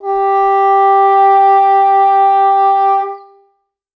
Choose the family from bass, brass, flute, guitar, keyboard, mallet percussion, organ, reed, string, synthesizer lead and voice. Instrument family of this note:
reed